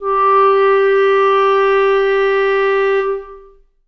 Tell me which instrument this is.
acoustic reed instrument